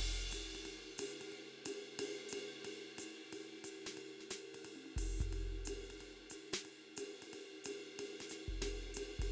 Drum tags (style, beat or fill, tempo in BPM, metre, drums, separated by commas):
medium-fast jazz, beat, 180 BPM, 4/4, ride, hi-hat pedal, snare, high tom, kick